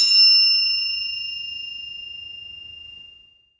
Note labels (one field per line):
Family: mallet percussion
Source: acoustic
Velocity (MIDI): 50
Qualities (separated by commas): bright, reverb